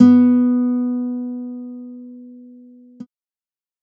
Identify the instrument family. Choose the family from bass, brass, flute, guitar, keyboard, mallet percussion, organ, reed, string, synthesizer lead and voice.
guitar